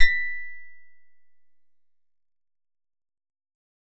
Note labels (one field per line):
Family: guitar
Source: synthesizer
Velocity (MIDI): 25